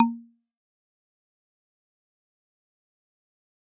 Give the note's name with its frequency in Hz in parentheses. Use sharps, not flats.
A#3 (233.1 Hz)